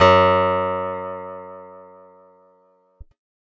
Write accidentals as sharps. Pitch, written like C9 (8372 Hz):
F#2 (92.5 Hz)